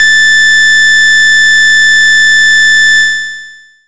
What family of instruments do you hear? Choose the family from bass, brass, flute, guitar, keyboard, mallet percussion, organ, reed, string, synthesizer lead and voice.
bass